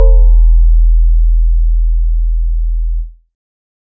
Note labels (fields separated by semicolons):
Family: synthesizer lead; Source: synthesizer; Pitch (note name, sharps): E1; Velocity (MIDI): 50